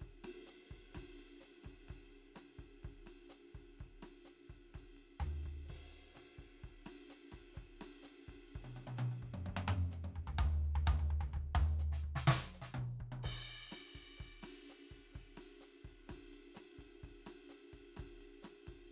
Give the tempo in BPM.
127 BPM